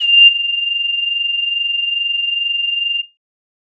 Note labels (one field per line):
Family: flute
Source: synthesizer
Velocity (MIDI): 50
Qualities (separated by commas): bright, distorted